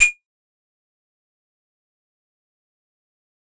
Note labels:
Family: keyboard; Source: acoustic; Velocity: 127; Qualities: fast decay, percussive

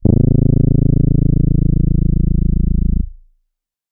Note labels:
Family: keyboard; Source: electronic; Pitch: A0; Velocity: 75; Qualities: dark, distorted

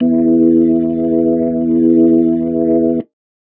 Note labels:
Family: organ; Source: electronic; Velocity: 50

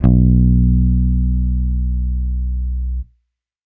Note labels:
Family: bass; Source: electronic; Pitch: B1; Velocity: 50

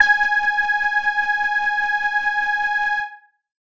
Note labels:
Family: keyboard; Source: electronic; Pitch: G#5; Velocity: 100; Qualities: distorted

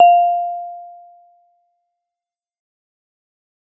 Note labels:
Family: mallet percussion; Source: acoustic; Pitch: F5; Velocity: 100; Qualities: fast decay

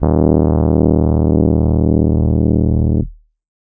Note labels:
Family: keyboard; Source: electronic; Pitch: D#1; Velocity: 25

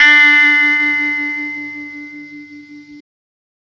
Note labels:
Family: guitar; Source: electronic; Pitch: D4; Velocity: 127; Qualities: reverb

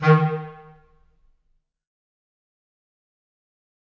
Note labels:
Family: reed; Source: acoustic; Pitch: D#3; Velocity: 75; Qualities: fast decay, percussive, reverb

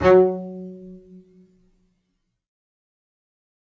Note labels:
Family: string; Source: acoustic; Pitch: F#3; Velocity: 75; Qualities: fast decay, reverb

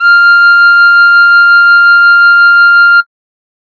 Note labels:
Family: flute; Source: synthesizer; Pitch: F6; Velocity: 127

